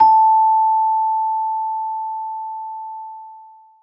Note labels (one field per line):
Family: mallet percussion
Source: acoustic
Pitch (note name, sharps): A5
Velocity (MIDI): 127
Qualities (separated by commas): long release, reverb